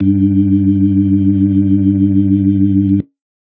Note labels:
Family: organ; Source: electronic; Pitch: G2; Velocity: 127

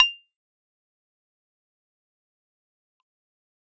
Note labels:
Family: keyboard; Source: electronic; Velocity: 50; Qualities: fast decay, percussive

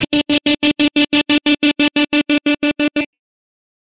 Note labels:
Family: guitar; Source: electronic; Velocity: 100; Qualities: bright, distorted, tempo-synced

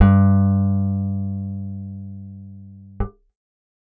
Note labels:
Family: guitar; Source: acoustic; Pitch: G2; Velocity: 75

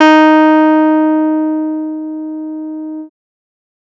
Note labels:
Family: bass; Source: synthesizer; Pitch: D#4; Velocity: 50; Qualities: distorted

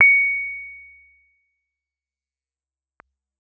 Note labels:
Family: keyboard; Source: electronic; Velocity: 75; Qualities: fast decay

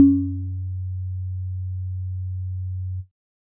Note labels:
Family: keyboard; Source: electronic; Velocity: 75

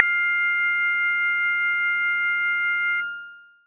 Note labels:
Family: bass; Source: synthesizer; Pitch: F5; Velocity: 127; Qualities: multiphonic

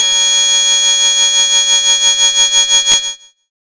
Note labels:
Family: bass; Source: synthesizer; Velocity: 127; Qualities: bright, distorted

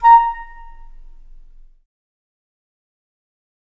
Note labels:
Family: flute; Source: acoustic; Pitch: A#5; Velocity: 25; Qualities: fast decay, percussive, reverb

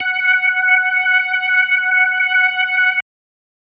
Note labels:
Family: organ; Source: electronic; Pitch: F#5; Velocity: 50

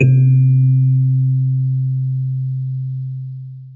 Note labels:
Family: mallet percussion; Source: acoustic; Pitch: C3; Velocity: 127; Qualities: dark, long release, reverb

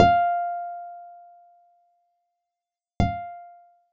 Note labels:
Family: guitar; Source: acoustic; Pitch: F5; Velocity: 75

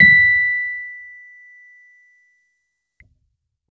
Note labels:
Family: keyboard; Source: electronic; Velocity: 75

